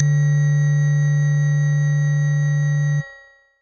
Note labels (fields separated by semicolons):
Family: bass; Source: synthesizer; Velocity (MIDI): 100; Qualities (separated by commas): bright, multiphonic